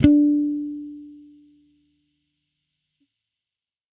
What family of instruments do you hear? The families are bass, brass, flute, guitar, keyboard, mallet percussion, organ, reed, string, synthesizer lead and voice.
bass